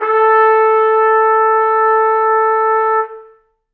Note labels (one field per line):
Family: brass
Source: acoustic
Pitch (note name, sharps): A4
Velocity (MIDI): 50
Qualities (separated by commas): reverb